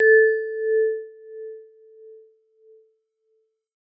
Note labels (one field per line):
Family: mallet percussion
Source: acoustic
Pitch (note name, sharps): A4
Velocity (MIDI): 100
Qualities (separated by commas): non-linear envelope